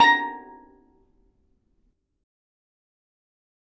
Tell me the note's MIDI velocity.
75